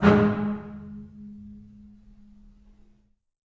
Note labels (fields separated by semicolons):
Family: string; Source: acoustic; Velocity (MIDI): 50; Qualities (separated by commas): reverb